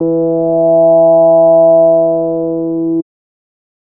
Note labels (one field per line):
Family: bass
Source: synthesizer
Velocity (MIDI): 25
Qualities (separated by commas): distorted